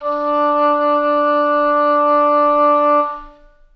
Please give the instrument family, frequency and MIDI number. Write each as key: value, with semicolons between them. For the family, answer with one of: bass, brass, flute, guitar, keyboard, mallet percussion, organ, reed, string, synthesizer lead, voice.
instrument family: reed; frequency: 293.7 Hz; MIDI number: 62